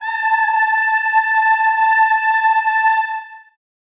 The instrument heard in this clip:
acoustic voice